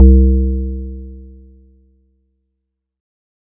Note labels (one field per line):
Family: keyboard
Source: electronic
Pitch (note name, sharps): C2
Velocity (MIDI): 127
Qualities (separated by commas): dark